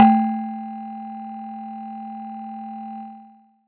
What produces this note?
acoustic mallet percussion instrument